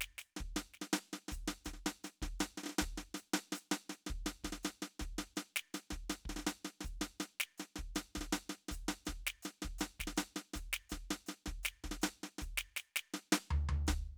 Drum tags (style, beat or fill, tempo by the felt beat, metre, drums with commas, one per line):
Venezuelan merengue
beat
324 eighth notes per minute
5/8
hi-hat pedal, snare, floor tom, kick